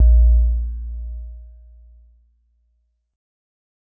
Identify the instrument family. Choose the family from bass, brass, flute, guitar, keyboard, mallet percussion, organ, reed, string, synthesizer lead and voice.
keyboard